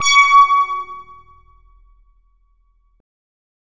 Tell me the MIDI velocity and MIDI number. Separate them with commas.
127, 85